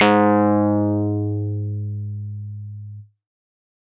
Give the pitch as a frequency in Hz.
103.8 Hz